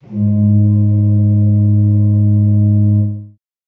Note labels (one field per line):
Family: organ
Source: acoustic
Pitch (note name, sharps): G#2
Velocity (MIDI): 127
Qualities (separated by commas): reverb